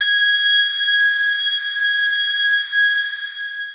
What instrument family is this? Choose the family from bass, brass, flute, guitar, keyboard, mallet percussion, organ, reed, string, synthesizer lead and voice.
guitar